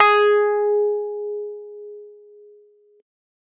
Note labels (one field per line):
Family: keyboard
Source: electronic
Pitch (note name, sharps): G#4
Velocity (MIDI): 100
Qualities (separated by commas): distorted